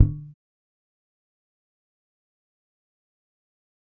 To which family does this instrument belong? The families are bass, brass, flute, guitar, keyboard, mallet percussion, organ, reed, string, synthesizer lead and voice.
bass